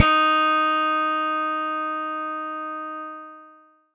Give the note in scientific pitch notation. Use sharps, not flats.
D#4